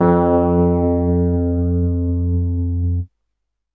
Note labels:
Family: keyboard; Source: electronic; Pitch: F2; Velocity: 100; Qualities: distorted

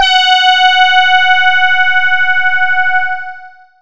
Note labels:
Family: voice; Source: synthesizer; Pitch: F#5; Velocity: 100; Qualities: long release

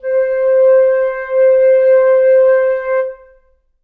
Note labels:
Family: reed; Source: acoustic; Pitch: C5; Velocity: 50; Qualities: reverb

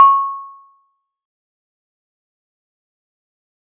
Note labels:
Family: mallet percussion; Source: acoustic; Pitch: C#6; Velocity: 75; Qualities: fast decay, percussive

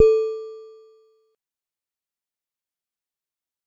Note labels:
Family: mallet percussion; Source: acoustic; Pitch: A4; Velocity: 25; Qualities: fast decay, percussive

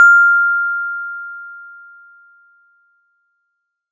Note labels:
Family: mallet percussion; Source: acoustic; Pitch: F6; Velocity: 25

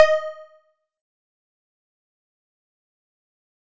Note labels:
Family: bass; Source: synthesizer; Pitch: D#5; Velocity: 127; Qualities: fast decay, percussive

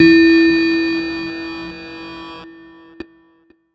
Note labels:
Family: keyboard; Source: electronic; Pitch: E4; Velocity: 25; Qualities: bright, distorted

